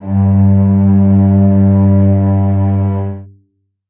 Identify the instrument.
acoustic string instrument